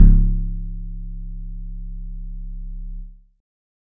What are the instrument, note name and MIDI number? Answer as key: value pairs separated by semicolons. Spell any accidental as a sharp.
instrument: synthesizer guitar; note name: C#1; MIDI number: 25